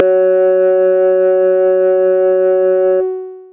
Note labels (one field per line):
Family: bass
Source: synthesizer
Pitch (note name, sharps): F#3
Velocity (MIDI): 127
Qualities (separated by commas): long release, multiphonic